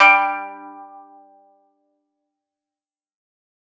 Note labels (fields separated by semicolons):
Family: guitar; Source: acoustic; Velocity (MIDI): 25; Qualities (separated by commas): fast decay, percussive